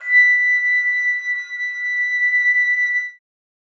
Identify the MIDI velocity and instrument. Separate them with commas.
100, acoustic flute